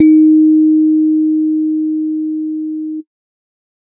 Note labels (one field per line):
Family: keyboard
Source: electronic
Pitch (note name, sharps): D#4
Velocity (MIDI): 25